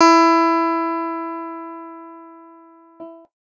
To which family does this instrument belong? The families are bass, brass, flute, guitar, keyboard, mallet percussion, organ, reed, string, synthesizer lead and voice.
guitar